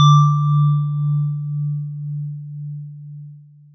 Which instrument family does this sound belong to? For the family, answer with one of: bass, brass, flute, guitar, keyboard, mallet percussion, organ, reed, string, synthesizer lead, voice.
mallet percussion